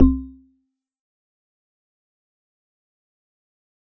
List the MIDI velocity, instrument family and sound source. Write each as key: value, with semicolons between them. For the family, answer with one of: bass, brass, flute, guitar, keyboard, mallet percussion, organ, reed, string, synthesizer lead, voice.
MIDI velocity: 25; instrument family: mallet percussion; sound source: acoustic